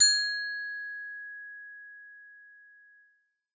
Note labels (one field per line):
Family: bass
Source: synthesizer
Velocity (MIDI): 75